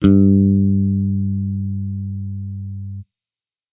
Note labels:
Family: bass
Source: electronic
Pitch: G2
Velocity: 100

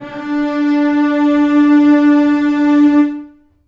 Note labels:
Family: string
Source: acoustic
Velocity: 75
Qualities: reverb

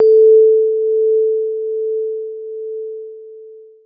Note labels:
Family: keyboard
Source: electronic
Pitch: A4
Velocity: 127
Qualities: long release

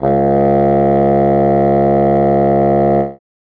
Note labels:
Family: reed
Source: acoustic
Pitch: C#2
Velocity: 75

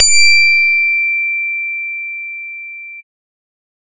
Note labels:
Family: bass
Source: synthesizer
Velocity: 127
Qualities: distorted

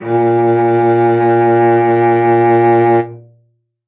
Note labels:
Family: string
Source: acoustic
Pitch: A#2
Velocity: 75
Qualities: reverb

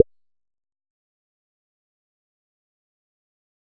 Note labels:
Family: bass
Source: synthesizer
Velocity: 100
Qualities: fast decay, percussive

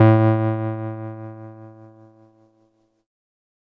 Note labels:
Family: keyboard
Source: electronic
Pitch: A2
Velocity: 50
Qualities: distorted

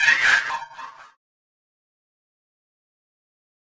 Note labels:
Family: keyboard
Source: electronic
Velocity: 75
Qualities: bright, distorted, fast decay, non-linear envelope

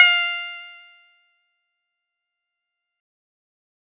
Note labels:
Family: guitar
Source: synthesizer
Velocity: 75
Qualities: bright, fast decay

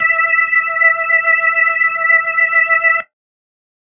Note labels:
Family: organ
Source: electronic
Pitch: E5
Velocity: 127

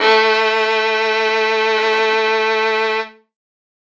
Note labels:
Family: string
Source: acoustic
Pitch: A3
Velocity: 127

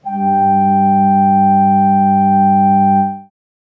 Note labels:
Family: organ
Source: acoustic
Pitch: G3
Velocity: 127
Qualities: dark, reverb

